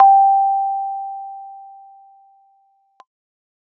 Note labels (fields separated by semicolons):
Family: keyboard; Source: electronic; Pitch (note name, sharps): G5; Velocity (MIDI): 25